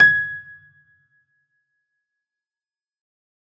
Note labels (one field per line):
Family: keyboard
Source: acoustic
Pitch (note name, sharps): G#6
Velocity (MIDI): 127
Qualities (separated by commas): fast decay, percussive, reverb